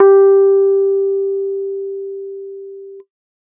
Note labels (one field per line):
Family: keyboard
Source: electronic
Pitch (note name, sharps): G4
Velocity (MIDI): 100